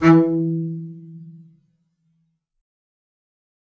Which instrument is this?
acoustic string instrument